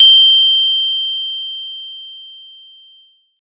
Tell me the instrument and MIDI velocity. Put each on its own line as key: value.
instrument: acoustic mallet percussion instrument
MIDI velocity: 50